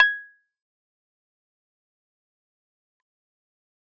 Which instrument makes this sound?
electronic keyboard